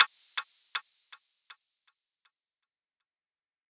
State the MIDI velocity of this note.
127